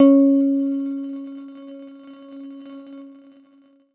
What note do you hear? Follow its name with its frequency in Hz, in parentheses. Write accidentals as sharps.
C#4 (277.2 Hz)